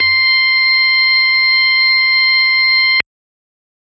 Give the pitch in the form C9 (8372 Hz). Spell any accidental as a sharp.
C6 (1047 Hz)